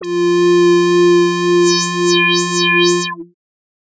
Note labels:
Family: bass; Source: synthesizer; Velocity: 127; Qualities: bright, distorted, non-linear envelope

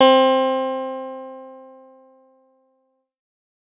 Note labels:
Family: guitar; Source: electronic; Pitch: C4; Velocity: 75

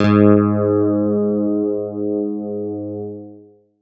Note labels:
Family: guitar; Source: electronic; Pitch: G#2; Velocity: 100; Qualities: long release

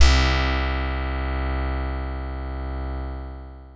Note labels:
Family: guitar; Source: synthesizer; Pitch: C2; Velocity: 50; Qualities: bright, long release

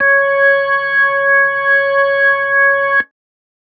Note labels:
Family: organ; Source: electronic; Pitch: C#5; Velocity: 75

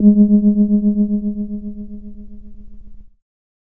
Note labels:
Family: keyboard; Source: electronic; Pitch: G#3; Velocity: 50; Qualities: dark

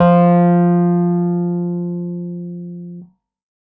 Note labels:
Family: keyboard; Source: electronic; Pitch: F3; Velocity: 75; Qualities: dark

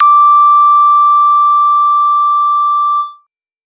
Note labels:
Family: bass; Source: synthesizer; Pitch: D6; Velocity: 25; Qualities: bright, distorted

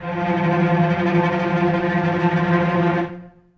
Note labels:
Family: string; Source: acoustic; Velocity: 50; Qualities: non-linear envelope, reverb

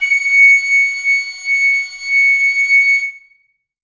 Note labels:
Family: reed; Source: acoustic; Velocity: 127; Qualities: reverb

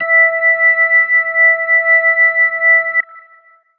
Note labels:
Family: organ; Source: electronic; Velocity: 75

